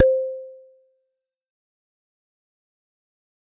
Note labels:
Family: mallet percussion; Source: acoustic; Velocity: 100; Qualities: fast decay, percussive

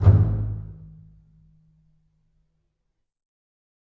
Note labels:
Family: string; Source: acoustic; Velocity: 100; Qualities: reverb

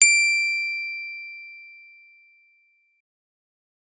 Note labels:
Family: keyboard; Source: electronic; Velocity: 50; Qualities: bright

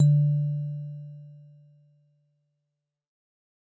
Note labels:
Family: mallet percussion; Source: acoustic; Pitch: D3; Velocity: 127; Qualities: fast decay

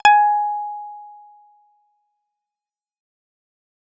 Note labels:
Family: bass; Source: synthesizer; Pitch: G#5; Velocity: 25; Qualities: fast decay

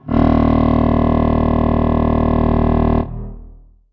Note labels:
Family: reed; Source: acoustic; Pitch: D#1; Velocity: 127; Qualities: long release, reverb

